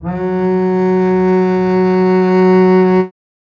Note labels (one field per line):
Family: string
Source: acoustic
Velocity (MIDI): 50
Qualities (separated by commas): reverb